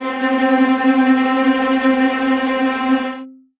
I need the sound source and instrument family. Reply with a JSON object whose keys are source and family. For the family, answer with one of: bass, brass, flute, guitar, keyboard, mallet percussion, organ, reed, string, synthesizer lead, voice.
{"source": "acoustic", "family": "string"}